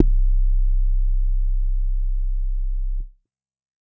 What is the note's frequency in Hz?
32.7 Hz